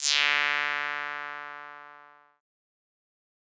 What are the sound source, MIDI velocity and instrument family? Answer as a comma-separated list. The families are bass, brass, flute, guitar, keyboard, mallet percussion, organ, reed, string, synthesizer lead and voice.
synthesizer, 100, bass